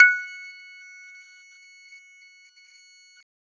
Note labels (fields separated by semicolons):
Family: mallet percussion; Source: acoustic; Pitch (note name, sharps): F#6; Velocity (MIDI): 75; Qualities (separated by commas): multiphonic, percussive